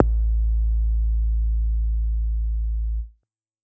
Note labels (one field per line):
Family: bass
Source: synthesizer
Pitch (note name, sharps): A1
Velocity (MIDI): 127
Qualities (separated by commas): dark, distorted